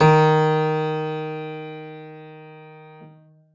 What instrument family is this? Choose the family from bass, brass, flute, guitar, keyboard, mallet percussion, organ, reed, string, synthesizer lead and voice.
keyboard